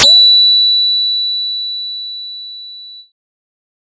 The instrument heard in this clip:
synthesizer bass